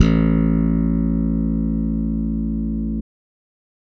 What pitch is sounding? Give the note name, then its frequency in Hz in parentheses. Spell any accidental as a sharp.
A1 (55 Hz)